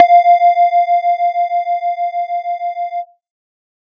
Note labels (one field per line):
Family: synthesizer lead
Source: synthesizer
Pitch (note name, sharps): F5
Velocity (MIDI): 100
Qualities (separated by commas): distorted